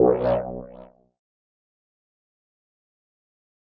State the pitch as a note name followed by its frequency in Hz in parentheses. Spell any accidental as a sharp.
B1 (61.74 Hz)